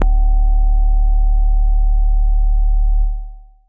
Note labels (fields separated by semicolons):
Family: keyboard; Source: acoustic; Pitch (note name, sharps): D1; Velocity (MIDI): 25; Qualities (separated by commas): long release